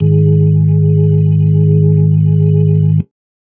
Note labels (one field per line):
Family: organ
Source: electronic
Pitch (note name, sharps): G#1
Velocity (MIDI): 25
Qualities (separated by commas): dark